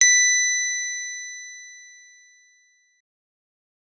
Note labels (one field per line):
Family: keyboard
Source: electronic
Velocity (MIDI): 75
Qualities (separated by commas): bright